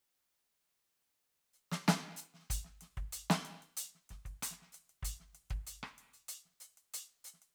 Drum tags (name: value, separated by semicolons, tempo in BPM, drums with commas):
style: funk; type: beat; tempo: 95 BPM; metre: 4/4; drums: closed hi-hat, hi-hat pedal, snare, cross-stick, kick